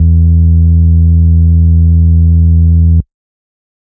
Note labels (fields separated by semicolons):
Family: organ; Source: electronic; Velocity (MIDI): 50; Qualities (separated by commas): bright, distorted